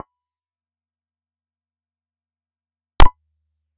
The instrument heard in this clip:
synthesizer bass